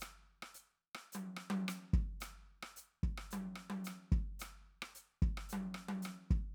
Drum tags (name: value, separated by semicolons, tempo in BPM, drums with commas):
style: Afro-Cuban rumba; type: beat; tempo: 110 BPM; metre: 4/4; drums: hi-hat pedal, cross-stick, high tom, kick